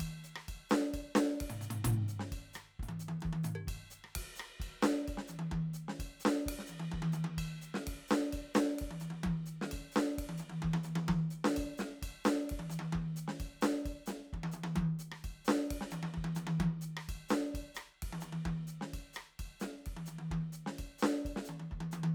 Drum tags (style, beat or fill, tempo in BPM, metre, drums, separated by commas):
Dominican merengue, beat, 130 BPM, 4/4, crash, ride, ride bell, hi-hat pedal, percussion, snare, cross-stick, high tom, mid tom, kick